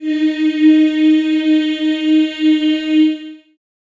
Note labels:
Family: voice; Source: acoustic; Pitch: D#4; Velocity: 100; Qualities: reverb

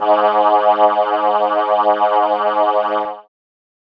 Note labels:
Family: keyboard; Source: synthesizer; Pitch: G#2; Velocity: 25

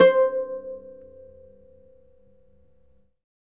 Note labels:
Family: guitar; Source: acoustic; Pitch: C5; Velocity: 100; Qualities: reverb

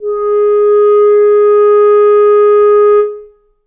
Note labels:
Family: reed; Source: acoustic; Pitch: G#4; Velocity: 50; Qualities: reverb

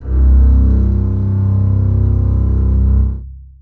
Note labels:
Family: string; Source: acoustic; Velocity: 100; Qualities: long release, reverb

